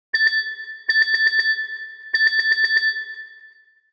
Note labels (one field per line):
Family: mallet percussion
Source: synthesizer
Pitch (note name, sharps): A6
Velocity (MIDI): 127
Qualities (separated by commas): long release, multiphonic, tempo-synced